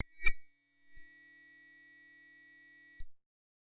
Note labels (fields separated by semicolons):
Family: bass; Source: synthesizer; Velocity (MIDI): 100; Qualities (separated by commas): multiphonic